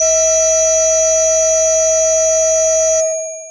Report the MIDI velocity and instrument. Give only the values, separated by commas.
127, electronic mallet percussion instrument